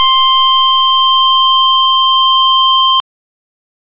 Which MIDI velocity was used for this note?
25